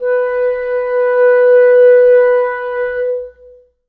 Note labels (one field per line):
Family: reed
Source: acoustic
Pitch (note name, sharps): B4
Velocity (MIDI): 25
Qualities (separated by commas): long release, reverb